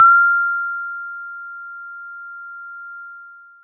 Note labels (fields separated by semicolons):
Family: mallet percussion; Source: acoustic; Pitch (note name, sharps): F6; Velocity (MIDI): 75; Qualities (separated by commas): long release